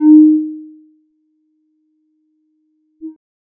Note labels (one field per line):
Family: bass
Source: synthesizer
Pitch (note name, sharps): D#4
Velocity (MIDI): 25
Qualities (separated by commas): dark